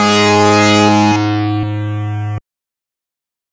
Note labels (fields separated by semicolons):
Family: bass; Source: synthesizer; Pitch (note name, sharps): G#2; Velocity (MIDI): 127; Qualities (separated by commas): bright, distorted